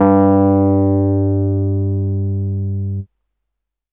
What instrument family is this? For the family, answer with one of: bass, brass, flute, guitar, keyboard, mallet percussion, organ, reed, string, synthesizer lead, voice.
keyboard